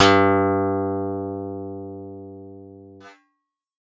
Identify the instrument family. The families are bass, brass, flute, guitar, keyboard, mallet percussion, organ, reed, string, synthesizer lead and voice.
guitar